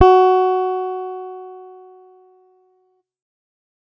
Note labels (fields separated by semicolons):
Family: guitar; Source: electronic; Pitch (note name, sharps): F#4; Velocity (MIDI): 25